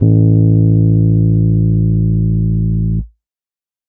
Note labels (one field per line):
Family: keyboard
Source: electronic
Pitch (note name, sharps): A1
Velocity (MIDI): 75